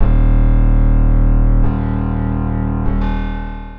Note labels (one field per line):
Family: guitar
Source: acoustic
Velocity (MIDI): 100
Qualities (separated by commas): reverb